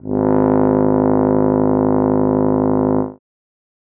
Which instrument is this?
acoustic brass instrument